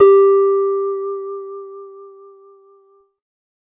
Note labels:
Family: guitar; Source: acoustic; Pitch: G4; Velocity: 75

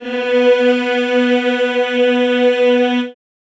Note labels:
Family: voice; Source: acoustic; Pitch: B3; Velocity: 100; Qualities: reverb

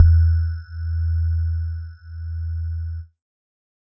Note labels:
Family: synthesizer lead; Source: synthesizer; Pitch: E2; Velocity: 25

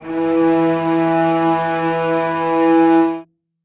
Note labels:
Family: string; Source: acoustic; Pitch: E3; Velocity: 25; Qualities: reverb

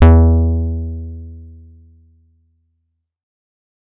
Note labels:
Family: guitar; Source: electronic; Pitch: E2; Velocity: 75

